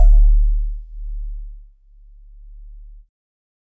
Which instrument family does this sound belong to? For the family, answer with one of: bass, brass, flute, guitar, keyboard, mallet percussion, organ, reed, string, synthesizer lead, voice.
keyboard